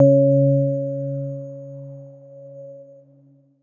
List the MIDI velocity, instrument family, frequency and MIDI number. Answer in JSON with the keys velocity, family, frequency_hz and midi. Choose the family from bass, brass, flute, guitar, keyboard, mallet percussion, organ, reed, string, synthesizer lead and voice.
{"velocity": 100, "family": "keyboard", "frequency_hz": 138.6, "midi": 49}